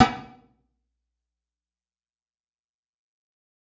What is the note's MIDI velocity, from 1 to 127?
75